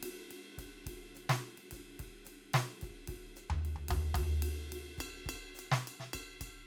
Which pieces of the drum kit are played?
ride, ride bell, hi-hat pedal, snare, floor tom and kick